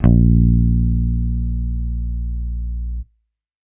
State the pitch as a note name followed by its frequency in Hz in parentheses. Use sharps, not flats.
A#1 (58.27 Hz)